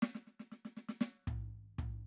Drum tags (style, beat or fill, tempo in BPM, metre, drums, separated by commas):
samba, fill, 116 BPM, 4/4, percussion, snare, floor tom, kick